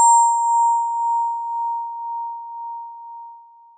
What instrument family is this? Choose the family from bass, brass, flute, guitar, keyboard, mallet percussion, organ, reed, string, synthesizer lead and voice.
mallet percussion